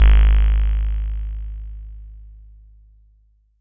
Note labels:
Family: bass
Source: synthesizer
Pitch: G#1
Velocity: 127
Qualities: bright, distorted

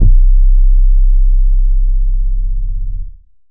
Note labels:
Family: bass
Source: synthesizer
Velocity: 25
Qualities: distorted

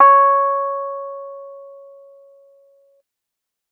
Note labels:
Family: keyboard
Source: electronic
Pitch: C#5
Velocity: 127

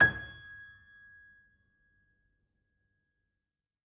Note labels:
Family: keyboard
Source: acoustic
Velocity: 25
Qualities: percussive

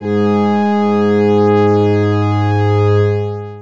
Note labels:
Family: organ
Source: electronic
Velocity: 50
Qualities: distorted, long release

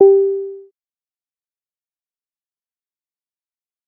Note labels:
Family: bass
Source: synthesizer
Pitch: G4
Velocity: 100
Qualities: fast decay, percussive

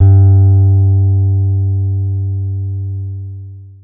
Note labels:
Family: guitar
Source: acoustic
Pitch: G2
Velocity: 25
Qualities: dark, long release

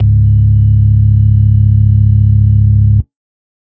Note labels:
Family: organ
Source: electronic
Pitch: C#1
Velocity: 25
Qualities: dark

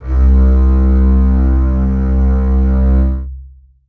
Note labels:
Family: string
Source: acoustic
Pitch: C2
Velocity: 100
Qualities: long release, reverb

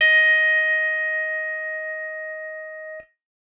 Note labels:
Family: guitar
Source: electronic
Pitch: D#5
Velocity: 127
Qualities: bright, reverb

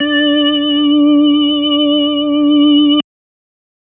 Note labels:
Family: organ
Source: electronic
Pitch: D4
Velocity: 75

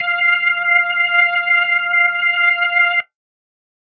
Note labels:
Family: organ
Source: electronic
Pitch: F5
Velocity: 100

